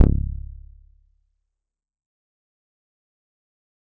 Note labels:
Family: bass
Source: synthesizer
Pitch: C#1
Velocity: 50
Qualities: dark, distorted, fast decay, percussive

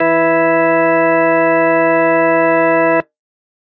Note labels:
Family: organ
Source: electronic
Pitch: E3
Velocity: 50

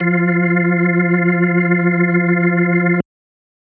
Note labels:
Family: organ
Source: electronic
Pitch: F3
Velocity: 25

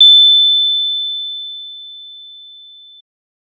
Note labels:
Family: bass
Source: synthesizer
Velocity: 100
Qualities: bright

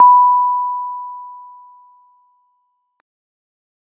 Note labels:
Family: keyboard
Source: electronic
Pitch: B5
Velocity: 25

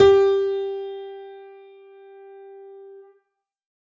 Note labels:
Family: keyboard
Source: acoustic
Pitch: G4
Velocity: 127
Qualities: bright

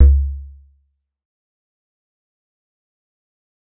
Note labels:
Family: guitar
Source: electronic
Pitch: C#2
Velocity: 25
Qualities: dark, fast decay, percussive, reverb

